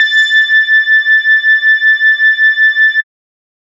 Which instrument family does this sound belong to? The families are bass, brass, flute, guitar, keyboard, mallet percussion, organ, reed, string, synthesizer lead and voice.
bass